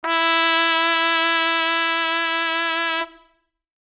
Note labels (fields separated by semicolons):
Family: brass; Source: acoustic; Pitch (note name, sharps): E4; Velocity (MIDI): 127; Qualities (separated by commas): bright